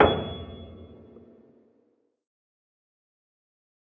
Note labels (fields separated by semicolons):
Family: keyboard; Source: acoustic; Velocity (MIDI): 25; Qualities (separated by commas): fast decay, reverb